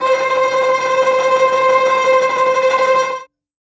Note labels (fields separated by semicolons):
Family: string; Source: acoustic; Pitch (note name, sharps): C5; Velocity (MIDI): 100; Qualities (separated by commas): bright, non-linear envelope, reverb